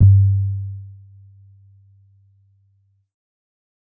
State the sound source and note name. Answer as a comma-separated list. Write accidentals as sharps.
electronic, G2